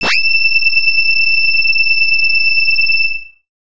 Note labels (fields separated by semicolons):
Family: bass; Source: synthesizer; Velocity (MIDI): 127; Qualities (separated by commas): bright, distorted